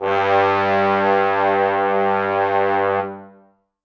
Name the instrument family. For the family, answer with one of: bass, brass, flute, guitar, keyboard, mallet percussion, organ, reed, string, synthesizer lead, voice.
brass